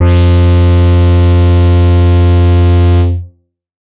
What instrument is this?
synthesizer bass